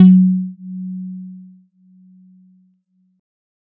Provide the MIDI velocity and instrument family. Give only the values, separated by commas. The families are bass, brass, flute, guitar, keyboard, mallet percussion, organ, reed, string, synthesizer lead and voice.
25, keyboard